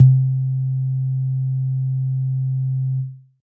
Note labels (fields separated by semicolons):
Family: keyboard; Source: electronic; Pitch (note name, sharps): C3; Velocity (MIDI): 100; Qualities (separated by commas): dark